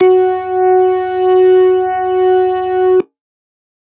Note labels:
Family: organ; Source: electronic; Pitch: F#4; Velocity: 50

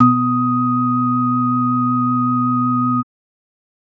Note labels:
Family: organ; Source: electronic; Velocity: 127; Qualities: multiphonic

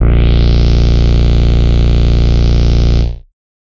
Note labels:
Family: bass; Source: synthesizer; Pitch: A#0; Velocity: 25; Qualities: bright, distorted

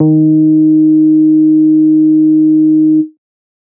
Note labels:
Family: bass; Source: synthesizer; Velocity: 50

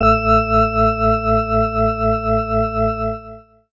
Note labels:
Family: organ; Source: electronic; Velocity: 50; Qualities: distorted

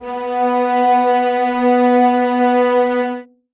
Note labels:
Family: string; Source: acoustic; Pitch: B3; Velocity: 50; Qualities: reverb

